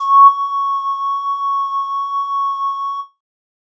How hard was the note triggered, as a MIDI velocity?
25